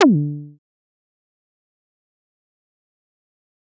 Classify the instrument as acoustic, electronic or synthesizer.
synthesizer